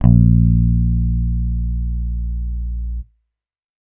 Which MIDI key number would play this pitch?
34